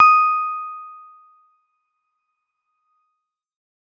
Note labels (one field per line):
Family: keyboard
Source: electronic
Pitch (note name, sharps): D#6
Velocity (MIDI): 75